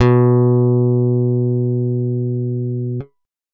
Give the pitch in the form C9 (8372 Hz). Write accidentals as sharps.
B2 (123.5 Hz)